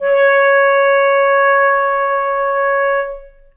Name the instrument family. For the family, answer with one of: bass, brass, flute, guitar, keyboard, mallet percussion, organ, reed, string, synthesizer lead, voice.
reed